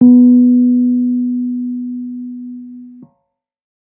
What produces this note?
electronic keyboard